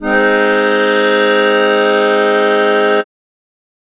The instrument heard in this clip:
acoustic keyboard